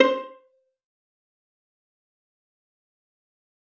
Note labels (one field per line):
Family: string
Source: acoustic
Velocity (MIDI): 25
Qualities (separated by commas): fast decay, percussive, reverb